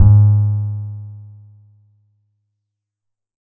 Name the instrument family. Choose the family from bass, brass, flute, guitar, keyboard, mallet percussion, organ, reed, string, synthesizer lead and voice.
guitar